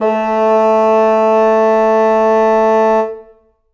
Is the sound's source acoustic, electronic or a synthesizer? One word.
acoustic